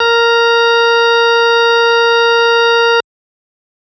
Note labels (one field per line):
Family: organ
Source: electronic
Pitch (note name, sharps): A#4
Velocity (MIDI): 50